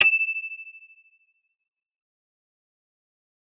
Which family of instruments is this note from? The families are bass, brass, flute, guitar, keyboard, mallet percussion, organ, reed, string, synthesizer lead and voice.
guitar